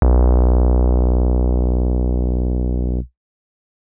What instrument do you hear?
electronic keyboard